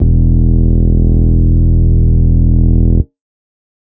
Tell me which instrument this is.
electronic organ